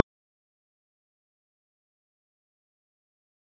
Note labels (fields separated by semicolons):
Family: mallet percussion; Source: acoustic; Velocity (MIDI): 50; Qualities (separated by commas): fast decay, percussive